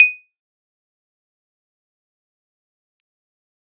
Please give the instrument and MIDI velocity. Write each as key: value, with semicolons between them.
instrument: electronic keyboard; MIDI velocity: 50